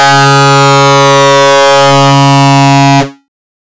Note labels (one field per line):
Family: bass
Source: synthesizer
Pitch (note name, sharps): C#3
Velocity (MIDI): 100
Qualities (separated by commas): bright, distorted